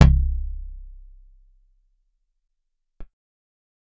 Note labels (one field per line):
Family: guitar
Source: acoustic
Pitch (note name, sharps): C1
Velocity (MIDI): 100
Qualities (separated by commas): dark